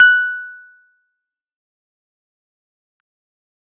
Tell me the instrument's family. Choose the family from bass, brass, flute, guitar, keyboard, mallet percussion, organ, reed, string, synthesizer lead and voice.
keyboard